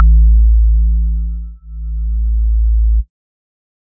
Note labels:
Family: organ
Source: electronic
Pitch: A1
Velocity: 75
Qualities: dark

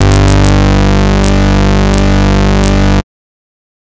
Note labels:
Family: bass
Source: synthesizer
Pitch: G1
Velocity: 127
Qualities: bright, distorted

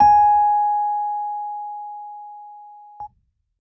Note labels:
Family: keyboard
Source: electronic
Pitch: G#5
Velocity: 75

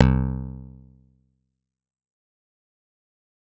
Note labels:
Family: bass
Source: synthesizer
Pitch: C2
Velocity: 100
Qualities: fast decay

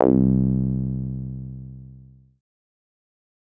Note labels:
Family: synthesizer lead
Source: synthesizer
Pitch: C2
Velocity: 25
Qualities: distorted, fast decay

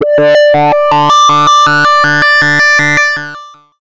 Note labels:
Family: bass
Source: synthesizer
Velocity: 25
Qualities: distorted, long release, multiphonic, tempo-synced

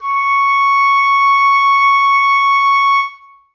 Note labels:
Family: reed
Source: acoustic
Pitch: C#6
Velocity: 25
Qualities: reverb

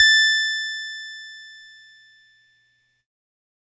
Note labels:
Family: keyboard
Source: electronic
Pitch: A6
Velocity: 127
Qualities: bright, distorted

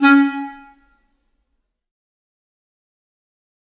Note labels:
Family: reed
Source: acoustic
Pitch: C#4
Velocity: 75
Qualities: fast decay, percussive, reverb

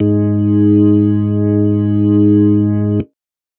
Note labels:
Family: organ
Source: electronic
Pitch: G#2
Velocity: 50

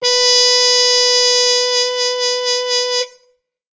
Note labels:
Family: brass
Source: acoustic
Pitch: B4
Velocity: 127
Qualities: bright

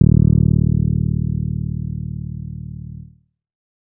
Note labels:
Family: bass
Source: synthesizer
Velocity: 50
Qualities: dark

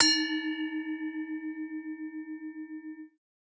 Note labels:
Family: mallet percussion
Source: acoustic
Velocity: 127

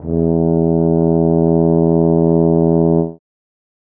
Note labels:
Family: brass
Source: acoustic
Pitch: E2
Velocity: 75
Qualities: dark

